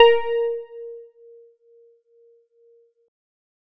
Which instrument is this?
electronic keyboard